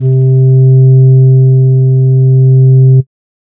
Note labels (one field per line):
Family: flute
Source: synthesizer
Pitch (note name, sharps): C3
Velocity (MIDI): 25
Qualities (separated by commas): dark